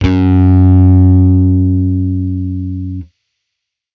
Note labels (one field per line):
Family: bass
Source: electronic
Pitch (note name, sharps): F#2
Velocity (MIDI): 75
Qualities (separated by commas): distorted